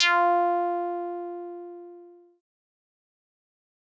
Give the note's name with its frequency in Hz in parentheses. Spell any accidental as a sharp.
F4 (349.2 Hz)